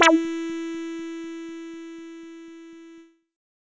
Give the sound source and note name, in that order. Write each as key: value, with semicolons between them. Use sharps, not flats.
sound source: synthesizer; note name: E4